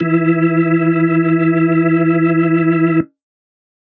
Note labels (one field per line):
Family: organ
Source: electronic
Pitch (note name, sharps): E3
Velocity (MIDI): 75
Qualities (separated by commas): reverb